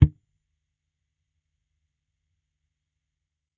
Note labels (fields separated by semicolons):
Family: bass; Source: electronic; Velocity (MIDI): 25; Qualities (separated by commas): percussive